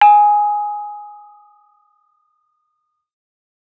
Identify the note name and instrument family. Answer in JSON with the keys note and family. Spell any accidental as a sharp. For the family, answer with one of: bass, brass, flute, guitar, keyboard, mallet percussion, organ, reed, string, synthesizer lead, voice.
{"note": "G#5", "family": "mallet percussion"}